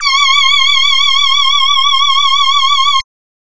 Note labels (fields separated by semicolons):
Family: voice; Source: synthesizer; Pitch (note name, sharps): C#6; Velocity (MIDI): 100